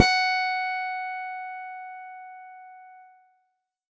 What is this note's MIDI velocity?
75